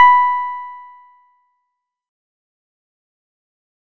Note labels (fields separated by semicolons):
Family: guitar; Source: synthesizer; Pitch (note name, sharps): B5; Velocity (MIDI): 50; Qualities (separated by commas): fast decay